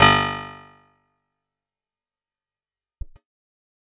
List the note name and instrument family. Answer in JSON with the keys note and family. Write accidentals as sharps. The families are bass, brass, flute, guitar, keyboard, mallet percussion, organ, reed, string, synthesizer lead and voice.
{"note": "G1", "family": "guitar"}